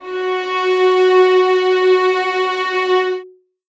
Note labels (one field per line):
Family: string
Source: acoustic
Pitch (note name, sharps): F#4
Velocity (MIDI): 75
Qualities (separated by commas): reverb